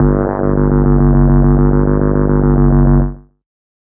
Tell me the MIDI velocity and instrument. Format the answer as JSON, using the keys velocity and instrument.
{"velocity": 100, "instrument": "synthesizer bass"}